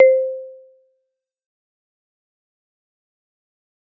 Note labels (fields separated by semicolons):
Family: mallet percussion; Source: acoustic; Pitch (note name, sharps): C5; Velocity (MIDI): 75; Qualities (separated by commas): fast decay, percussive